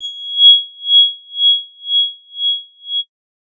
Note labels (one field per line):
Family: bass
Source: synthesizer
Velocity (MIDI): 50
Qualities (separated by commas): bright, distorted